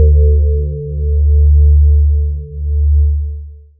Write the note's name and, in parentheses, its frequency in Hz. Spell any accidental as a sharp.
D2 (73.42 Hz)